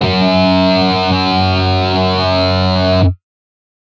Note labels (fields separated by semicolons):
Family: guitar; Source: electronic; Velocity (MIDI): 50; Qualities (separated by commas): bright, distorted